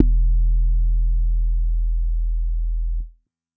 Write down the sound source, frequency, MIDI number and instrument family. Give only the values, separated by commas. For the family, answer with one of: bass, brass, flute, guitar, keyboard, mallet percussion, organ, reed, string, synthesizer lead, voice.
synthesizer, 41.2 Hz, 28, bass